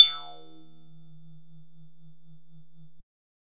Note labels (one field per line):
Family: bass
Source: synthesizer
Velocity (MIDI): 127